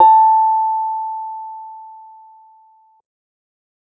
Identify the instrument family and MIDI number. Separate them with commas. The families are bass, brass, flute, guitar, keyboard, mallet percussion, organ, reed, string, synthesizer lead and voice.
keyboard, 81